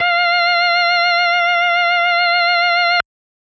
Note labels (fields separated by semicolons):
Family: organ; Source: electronic; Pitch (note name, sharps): F5; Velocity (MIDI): 25; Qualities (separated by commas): distorted